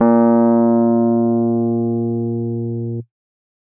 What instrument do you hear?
electronic keyboard